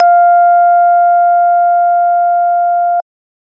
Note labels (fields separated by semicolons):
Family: organ; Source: electronic; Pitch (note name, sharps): F5; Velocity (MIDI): 50